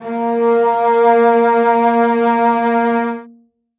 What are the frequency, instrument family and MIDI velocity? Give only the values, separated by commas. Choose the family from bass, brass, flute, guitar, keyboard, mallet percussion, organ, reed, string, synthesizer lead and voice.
233.1 Hz, string, 50